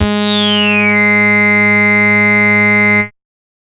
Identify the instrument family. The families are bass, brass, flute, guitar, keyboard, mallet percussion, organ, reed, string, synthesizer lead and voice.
bass